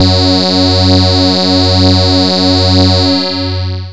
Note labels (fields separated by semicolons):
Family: bass; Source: synthesizer; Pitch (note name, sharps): F#2; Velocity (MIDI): 127; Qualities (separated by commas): bright, distorted, long release